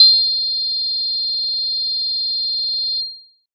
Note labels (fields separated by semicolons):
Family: keyboard; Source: electronic; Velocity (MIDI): 50; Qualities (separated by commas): bright